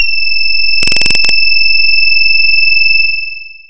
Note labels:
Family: voice; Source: synthesizer; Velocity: 25; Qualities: bright, long release

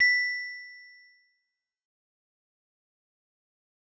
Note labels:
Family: mallet percussion; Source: acoustic; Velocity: 50; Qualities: bright, fast decay

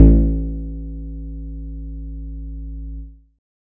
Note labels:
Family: guitar; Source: synthesizer; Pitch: A1; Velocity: 100; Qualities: dark

